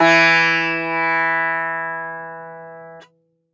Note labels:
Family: guitar; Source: acoustic; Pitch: E3; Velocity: 75; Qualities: bright, multiphonic, reverb

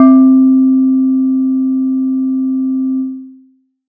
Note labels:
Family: mallet percussion; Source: acoustic; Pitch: C4; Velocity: 100; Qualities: long release

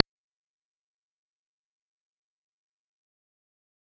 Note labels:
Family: bass; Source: synthesizer; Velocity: 75; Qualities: fast decay, percussive

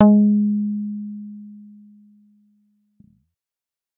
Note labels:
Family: bass; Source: synthesizer; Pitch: G#3; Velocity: 100; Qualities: dark

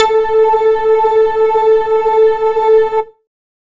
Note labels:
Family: bass; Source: synthesizer; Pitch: A4; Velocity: 50

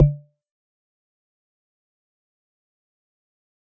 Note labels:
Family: mallet percussion; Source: electronic; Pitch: D3; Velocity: 25; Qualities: fast decay, percussive

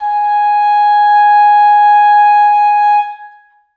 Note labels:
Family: reed; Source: acoustic; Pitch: G#5; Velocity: 50; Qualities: reverb

